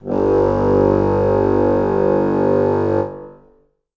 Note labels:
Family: reed; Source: acoustic; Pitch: G1; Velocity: 75; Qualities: reverb

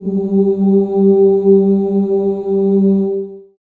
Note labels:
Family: voice; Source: acoustic; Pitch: G3; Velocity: 100; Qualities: dark, long release, reverb

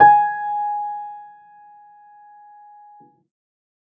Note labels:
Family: keyboard; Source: acoustic; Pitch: G#5; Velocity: 75; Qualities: reverb

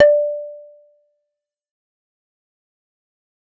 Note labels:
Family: bass; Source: synthesizer; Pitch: D5; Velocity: 75; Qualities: fast decay, percussive

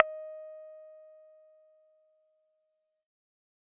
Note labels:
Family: bass; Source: synthesizer; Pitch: D#5; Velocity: 50

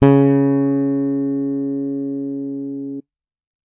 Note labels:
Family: bass; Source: electronic; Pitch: C#3; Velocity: 127

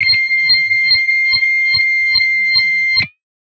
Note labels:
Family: guitar; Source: synthesizer; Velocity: 50; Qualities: bright, distorted

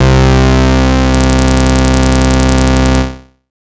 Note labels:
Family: bass; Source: synthesizer; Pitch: C2; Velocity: 25; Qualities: bright, distorted

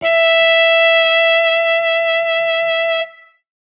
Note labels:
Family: brass; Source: acoustic; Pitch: E5; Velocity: 50

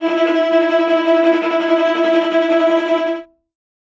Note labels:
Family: string; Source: acoustic; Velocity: 127; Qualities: bright, non-linear envelope, reverb

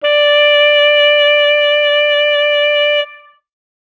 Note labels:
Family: reed; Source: acoustic; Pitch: D5; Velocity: 100; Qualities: bright

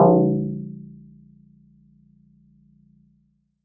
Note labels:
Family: mallet percussion; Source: acoustic; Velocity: 75

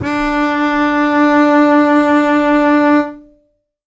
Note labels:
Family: string; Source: acoustic; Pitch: D4; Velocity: 50; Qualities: reverb

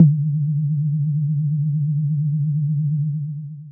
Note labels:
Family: bass; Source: synthesizer; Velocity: 127; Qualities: dark, long release

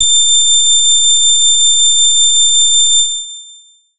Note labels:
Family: keyboard; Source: electronic; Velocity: 100; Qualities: bright, distorted, long release

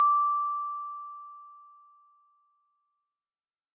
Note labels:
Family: mallet percussion; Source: acoustic; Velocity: 127; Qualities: bright

